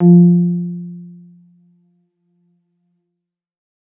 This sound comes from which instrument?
electronic keyboard